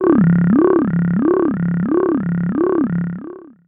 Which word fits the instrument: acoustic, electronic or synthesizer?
synthesizer